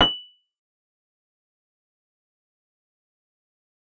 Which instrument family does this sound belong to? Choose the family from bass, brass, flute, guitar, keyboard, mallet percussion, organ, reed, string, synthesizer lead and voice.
keyboard